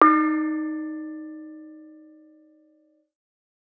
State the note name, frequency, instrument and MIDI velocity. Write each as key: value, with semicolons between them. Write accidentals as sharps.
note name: D#4; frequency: 311.1 Hz; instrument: acoustic mallet percussion instrument; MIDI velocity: 127